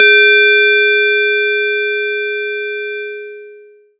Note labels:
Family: mallet percussion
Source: acoustic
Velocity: 50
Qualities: distorted, long release

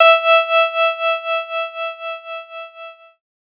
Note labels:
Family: keyboard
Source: electronic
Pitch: E5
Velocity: 50

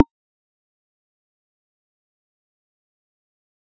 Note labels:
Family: mallet percussion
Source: acoustic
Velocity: 50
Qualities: fast decay, percussive

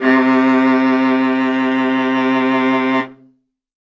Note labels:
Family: string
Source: acoustic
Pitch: C3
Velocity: 127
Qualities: reverb

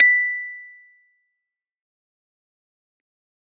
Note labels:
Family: keyboard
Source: electronic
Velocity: 127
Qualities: fast decay, percussive

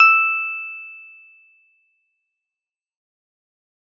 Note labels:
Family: guitar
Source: synthesizer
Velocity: 100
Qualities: bright, fast decay

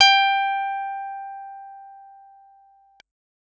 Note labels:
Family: keyboard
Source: electronic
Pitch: G5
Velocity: 100

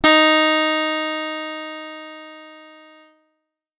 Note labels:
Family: guitar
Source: acoustic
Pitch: D#4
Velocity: 100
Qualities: bright, distorted

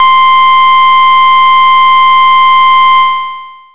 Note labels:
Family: bass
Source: synthesizer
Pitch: C6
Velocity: 75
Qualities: bright, distorted, long release

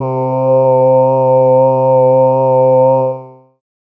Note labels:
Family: voice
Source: synthesizer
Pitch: C3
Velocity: 75

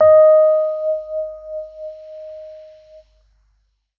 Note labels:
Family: keyboard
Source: electronic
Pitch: D#5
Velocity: 50

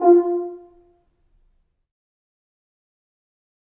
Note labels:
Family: brass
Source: acoustic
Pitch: F4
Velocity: 25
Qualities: fast decay, reverb

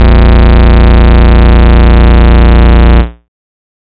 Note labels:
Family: bass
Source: synthesizer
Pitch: A#0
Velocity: 25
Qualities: bright, distorted

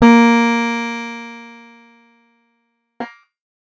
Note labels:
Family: guitar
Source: acoustic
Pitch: A#3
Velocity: 50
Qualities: bright, distorted

